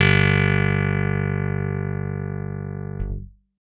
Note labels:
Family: guitar; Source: electronic; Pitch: G1; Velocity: 100; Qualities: reverb

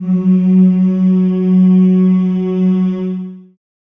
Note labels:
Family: voice; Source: acoustic; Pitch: F#3; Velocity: 127; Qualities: dark, long release, reverb

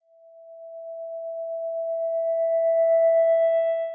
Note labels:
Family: guitar; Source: electronic; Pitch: E5; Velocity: 127; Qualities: dark, long release

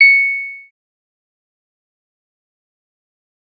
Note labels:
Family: bass; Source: synthesizer; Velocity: 127; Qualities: fast decay, percussive

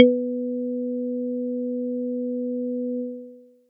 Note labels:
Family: mallet percussion; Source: acoustic; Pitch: B3; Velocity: 100

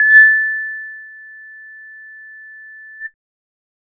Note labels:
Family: bass; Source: synthesizer; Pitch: A6; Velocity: 75

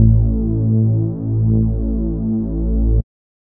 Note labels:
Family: bass; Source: synthesizer; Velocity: 50; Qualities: dark

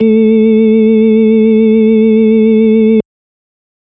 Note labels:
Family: organ; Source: electronic; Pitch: A3; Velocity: 100

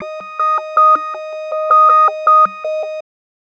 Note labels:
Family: bass; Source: synthesizer; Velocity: 50; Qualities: tempo-synced

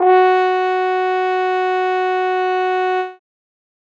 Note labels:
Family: brass; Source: acoustic; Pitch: F#4; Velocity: 100

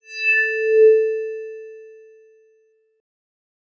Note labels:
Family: mallet percussion; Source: electronic; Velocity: 127

